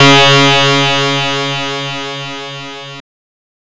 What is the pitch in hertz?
138.6 Hz